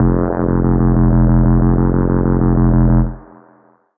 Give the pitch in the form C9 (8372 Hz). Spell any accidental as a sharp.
F1 (43.65 Hz)